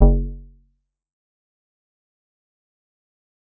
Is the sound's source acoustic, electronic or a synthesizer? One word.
synthesizer